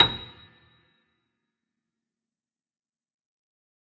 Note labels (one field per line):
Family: keyboard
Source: acoustic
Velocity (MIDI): 75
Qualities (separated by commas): fast decay, percussive, reverb